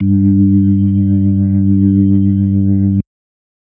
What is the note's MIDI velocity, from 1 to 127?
127